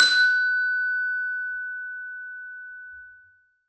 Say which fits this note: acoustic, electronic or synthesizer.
acoustic